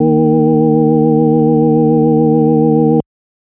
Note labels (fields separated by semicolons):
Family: organ; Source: electronic; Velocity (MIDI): 75; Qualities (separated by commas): multiphonic